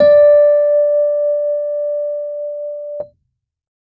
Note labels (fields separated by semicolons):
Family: keyboard; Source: electronic; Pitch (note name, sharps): D5; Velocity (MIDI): 75